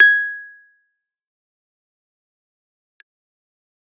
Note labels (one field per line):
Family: keyboard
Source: electronic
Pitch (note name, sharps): G#6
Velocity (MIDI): 25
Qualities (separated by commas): fast decay, percussive